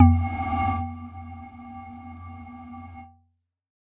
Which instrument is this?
electronic mallet percussion instrument